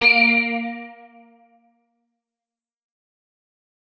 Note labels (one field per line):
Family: guitar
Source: electronic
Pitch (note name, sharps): A#3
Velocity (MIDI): 50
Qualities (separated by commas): fast decay